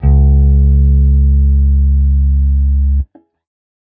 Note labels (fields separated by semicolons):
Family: guitar; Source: electronic; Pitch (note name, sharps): C#2; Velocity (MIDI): 25